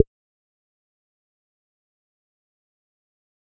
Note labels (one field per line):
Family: bass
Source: synthesizer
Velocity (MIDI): 25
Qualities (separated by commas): fast decay, percussive